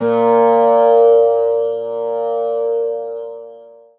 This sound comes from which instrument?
acoustic guitar